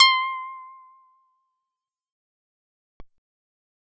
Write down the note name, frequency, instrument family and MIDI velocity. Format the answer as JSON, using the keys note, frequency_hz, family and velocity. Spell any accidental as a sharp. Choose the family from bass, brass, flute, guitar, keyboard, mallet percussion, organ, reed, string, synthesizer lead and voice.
{"note": "C6", "frequency_hz": 1047, "family": "bass", "velocity": 127}